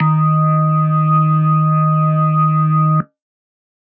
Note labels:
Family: organ; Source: electronic; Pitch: D#3; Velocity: 75

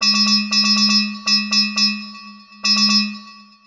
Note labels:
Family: mallet percussion; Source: synthesizer; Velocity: 127; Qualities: bright, long release, multiphonic, tempo-synced

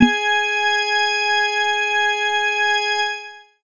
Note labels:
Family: organ; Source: electronic; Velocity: 100; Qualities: reverb

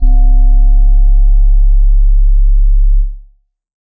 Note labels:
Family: keyboard; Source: electronic; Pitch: C#1; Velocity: 25; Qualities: dark

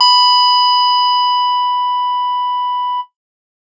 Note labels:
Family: guitar; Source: electronic; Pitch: B5; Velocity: 127; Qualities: bright

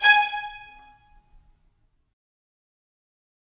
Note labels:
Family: string; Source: acoustic; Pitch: G#5; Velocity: 50; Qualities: fast decay, percussive, reverb

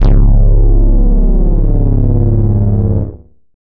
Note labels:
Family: bass; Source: synthesizer; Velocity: 75; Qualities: distorted

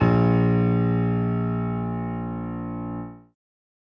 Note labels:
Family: keyboard; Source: acoustic; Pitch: A#1; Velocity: 100

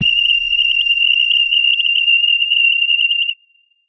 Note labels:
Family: guitar; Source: electronic; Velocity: 127; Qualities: bright

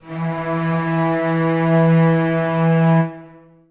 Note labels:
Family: string; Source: acoustic; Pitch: E3; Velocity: 25; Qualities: long release, reverb

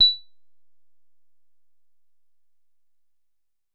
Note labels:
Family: guitar; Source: synthesizer; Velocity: 127; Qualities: bright, percussive

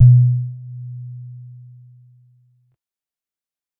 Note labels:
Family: mallet percussion; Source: acoustic; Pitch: B2; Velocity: 25; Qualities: dark, non-linear envelope

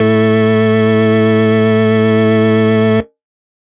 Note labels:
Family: organ; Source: electronic; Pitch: A2; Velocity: 127; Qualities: distorted

